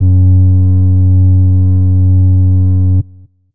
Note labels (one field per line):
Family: flute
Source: acoustic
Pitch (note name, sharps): F#2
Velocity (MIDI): 127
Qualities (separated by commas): dark